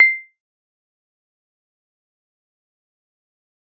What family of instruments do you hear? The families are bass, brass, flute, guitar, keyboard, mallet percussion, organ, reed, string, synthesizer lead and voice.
mallet percussion